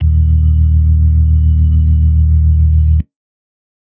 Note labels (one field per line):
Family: organ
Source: electronic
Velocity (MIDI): 25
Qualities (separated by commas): dark